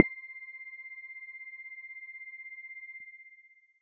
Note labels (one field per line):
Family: mallet percussion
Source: electronic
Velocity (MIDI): 50